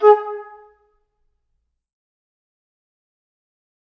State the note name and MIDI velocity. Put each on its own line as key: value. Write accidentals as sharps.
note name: G#4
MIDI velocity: 100